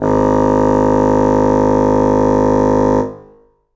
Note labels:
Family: reed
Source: acoustic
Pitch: G#1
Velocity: 127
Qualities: reverb

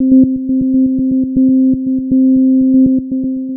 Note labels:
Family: synthesizer lead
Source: synthesizer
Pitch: C4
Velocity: 25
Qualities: dark, long release, tempo-synced

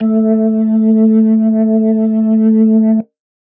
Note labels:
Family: organ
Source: electronic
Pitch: A3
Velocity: 127

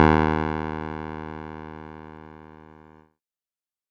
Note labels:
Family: keyboard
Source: electronic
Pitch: D#2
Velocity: 100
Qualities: distorted

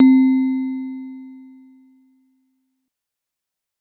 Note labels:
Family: mallet percussion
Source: acoustic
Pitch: C4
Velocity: 50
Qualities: dark

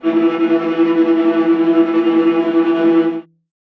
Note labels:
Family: string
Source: acoustic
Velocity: 75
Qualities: non-linear envelope, reverb

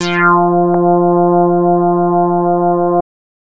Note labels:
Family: bass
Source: synthesizer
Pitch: F3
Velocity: 75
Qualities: distorted

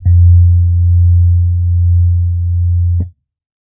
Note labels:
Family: keyboard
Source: electronic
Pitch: F2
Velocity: 25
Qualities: dark

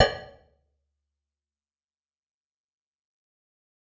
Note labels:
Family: guitar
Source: electronic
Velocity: 100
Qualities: bright, fast decay, percussive, reverb

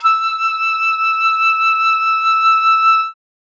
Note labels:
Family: flute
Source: acoustic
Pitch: E6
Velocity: 100

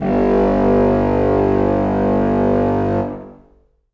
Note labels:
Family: reed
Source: acoustic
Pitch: G1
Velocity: 75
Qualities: reverb

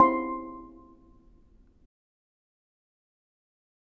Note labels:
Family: mallet percussion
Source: acoustic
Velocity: 50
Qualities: fast decay, percussive, reverb

